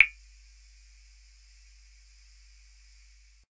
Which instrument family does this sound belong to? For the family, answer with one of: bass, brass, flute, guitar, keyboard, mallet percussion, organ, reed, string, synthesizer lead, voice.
bass